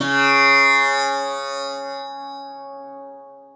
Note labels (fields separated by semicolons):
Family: guitar; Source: acoustic; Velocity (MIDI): 75; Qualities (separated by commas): bright, long release, multiphonic, reverb